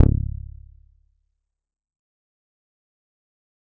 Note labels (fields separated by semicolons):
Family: bass; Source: synthesizer; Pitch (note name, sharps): C#1; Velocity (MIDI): 100; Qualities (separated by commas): dark, distorted, fast decay, percussive